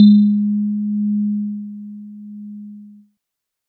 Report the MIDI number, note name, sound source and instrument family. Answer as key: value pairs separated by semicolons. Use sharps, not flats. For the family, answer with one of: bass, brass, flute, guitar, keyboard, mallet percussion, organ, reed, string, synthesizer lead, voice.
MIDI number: 56; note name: G#3; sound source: electronic; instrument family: keyboard